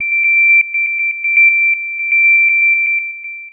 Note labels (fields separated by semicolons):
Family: synthesizer lead; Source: synthesizer; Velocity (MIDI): 100; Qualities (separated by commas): long release, tempo-synced